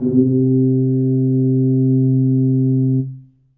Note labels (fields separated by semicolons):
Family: brass; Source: acoustic; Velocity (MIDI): 25; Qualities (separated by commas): dark, reverb